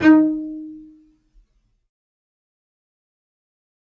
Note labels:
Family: string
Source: acoustic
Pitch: D#4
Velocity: 25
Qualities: fast decay, reverb

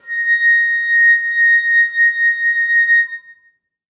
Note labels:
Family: flute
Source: acoustic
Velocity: 50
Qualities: reverb

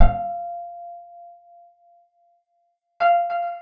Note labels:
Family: guitar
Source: acoustic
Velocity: 127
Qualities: percussive, reverb

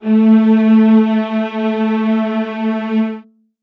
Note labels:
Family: string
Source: acoustic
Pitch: A3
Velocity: 100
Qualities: reverb

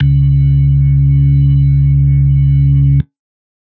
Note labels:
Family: organ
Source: electronic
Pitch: C#2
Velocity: 75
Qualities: dark

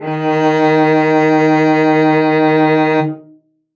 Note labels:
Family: string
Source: acoustic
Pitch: D#3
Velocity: 127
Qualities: reverb

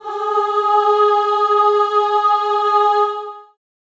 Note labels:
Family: voice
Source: acoustic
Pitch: G#4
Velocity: 75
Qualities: long release, reverb

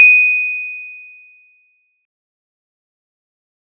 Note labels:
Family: keyboard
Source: electronic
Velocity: 25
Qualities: bright, distorted, fast decay

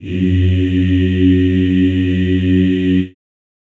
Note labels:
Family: voice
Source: acoustic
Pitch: F#2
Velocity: 100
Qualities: reverb

